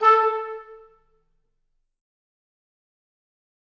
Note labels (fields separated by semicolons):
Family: reed; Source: acoustic; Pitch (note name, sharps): A4; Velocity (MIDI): 75; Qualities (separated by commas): fast decay, reverb